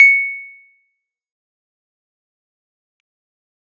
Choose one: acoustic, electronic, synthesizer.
electronic